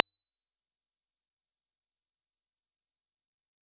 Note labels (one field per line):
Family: keyboard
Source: electronic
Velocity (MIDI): 127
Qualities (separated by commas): fast decay, percussive